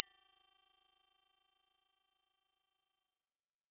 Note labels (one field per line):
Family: guitar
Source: synthesizer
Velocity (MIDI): 50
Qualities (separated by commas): bright